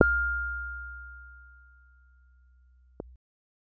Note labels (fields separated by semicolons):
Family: keyboard; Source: electronic; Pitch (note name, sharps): F6; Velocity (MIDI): 50; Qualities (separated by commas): dark